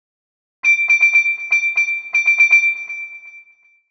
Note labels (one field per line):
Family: mallet percussion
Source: synthesizer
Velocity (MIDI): 25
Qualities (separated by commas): multiphonic, tempo-synced